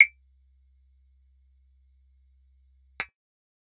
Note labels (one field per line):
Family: bass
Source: synthesizer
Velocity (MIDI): 100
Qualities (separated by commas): percussive